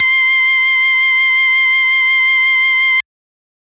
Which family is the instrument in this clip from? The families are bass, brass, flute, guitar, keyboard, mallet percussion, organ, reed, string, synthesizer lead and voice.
organ